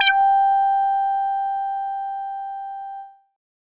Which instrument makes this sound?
synthesizer bass